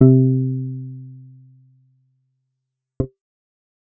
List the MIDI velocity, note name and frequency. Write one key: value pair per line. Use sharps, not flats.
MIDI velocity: 50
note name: C3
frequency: 130.8 Hz